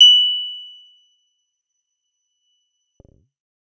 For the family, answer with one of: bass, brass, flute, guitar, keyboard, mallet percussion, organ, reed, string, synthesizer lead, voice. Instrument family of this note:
bass